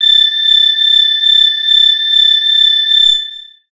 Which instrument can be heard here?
synthesizer bass